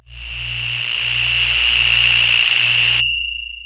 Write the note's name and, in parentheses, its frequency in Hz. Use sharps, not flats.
A#1 (58.27 Hz)